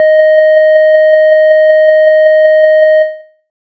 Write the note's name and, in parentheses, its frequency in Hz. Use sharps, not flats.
D#5 (622.3 Hz)